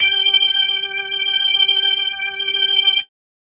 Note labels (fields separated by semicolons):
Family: organ; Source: electronic; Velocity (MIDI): 127; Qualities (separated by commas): bright